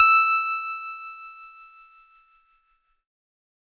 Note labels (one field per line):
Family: keyboard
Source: electronic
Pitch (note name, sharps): E6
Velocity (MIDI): 25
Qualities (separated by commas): bright, distorted